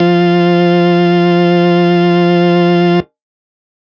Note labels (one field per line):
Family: organ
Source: electronic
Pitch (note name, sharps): F3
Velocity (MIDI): 50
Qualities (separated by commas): distorted